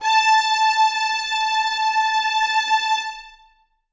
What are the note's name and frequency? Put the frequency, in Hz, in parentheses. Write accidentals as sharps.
A5 (880 Hz)